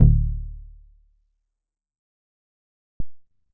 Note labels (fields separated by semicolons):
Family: bass; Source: synthesizer; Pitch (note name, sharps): D1; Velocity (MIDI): 75; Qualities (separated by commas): dark, fast decay, percussive